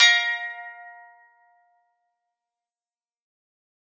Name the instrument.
acoustic guitar